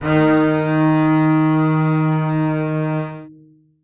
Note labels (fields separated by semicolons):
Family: string; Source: acoustic; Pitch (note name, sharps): D#3; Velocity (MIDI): 127; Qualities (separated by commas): reverb